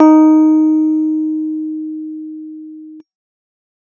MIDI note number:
63